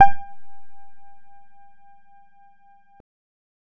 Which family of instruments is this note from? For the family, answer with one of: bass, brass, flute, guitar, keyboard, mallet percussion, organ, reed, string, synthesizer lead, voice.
bass